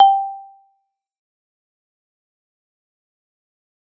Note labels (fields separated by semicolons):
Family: mallet percussion; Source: acoustic; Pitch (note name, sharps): G5; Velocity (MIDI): 100; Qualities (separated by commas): fast decay, percussive